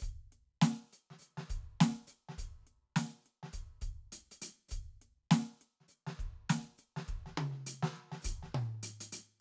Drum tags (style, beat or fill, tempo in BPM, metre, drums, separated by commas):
New Orleans funk, beat, 102 BPM, 4/4, closed hi-hat, hi-hat pedal, snare, high tom, mid tom, kick